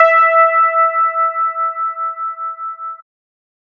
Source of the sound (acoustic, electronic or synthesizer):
synthesizer